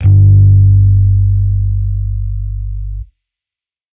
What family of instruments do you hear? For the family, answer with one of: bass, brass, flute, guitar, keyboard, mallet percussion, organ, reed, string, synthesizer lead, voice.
bass